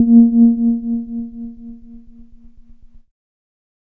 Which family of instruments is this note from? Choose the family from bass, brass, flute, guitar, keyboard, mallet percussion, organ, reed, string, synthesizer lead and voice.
keyboard